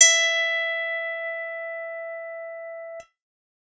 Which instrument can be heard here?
electronic guitar